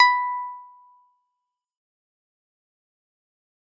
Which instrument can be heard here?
electronic keyboard